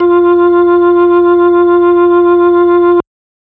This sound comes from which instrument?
electronic organ